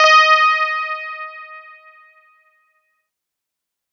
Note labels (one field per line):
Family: guitar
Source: electronic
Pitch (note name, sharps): D#5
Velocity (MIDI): 100